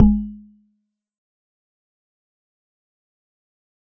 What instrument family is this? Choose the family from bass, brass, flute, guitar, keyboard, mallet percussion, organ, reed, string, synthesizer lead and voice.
mallet percussion